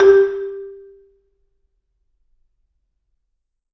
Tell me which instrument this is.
acoustic mallet percussion instrument